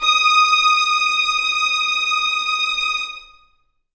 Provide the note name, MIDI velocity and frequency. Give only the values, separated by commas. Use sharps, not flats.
D#6, 100, 1245 Hz